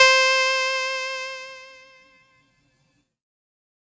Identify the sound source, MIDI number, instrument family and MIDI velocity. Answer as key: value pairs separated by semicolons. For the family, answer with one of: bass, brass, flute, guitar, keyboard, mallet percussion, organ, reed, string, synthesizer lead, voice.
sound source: synthesizer; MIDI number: 72; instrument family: keyboard; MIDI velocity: 25